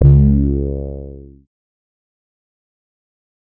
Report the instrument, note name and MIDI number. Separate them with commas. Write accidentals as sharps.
synthesizer bass, C#2, 37